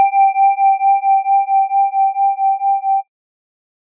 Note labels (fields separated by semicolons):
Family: organ; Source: electronic; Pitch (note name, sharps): G5; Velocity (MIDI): 100